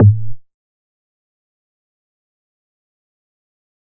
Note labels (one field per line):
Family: bass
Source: synthesizer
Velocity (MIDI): 25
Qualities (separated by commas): fast decay, percussive